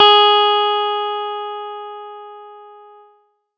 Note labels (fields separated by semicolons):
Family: keyboard; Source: electronic; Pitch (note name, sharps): G#4; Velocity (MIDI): 25